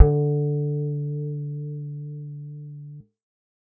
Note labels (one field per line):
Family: bass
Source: synthesizer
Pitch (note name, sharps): D3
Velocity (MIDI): 50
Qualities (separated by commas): dark, reverb